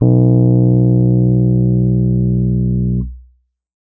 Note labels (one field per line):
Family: keyboard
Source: electronic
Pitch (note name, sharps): B1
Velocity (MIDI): 100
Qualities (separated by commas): dark